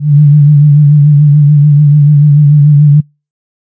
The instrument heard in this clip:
synthesizer flute